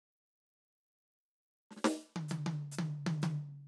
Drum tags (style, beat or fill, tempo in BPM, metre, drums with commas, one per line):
Purdie shuffle
fill
130 BPM
4/4
hi-hat pedal, snare, high tom